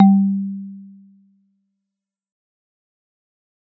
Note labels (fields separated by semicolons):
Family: mallet percussion; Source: acoustic; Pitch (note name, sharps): G3; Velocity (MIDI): 50; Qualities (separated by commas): dark, fast decay